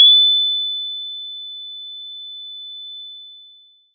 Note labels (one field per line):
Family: mallet percussion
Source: acoustic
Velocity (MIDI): 25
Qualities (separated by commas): bright, long release